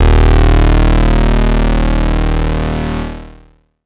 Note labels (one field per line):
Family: bass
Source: synthesizer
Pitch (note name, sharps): D#1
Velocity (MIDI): 127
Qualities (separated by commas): bright, distorted, long release